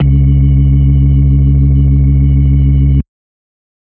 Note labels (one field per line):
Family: organ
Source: electronic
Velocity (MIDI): 127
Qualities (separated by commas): dark